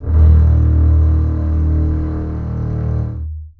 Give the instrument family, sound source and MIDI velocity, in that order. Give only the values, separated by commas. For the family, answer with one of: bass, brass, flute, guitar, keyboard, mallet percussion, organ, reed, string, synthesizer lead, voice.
string, acoustic, 50